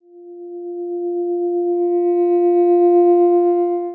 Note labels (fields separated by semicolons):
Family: guitar; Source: electronic; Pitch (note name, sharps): F4; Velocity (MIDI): 50; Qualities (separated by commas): dark, long release